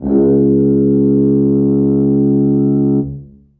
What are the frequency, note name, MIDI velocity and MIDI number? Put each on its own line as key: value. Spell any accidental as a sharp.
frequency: 69.3 Hz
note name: C#2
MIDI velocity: 100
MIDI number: 37